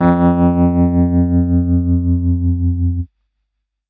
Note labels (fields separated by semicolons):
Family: keyboard; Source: electronic; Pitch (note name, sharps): F2; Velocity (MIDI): 100; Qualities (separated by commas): distorted